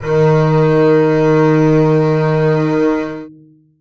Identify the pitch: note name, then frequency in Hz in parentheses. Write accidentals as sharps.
D#3 (155.6 Hz)